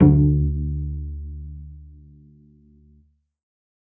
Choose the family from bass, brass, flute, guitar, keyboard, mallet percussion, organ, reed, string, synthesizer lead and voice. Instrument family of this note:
string